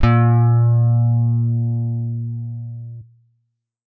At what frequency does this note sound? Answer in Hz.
116.5 Hz